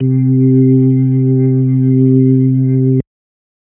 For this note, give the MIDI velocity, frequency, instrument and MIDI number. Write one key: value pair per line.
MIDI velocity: 75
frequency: 130.8 Hz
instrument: electronic organ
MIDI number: 48